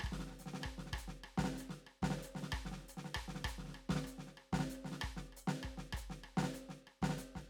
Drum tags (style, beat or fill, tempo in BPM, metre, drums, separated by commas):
maracatu, beat, 96 BPM, 4/4, hi-hat pedal, snare, cross-stick, kick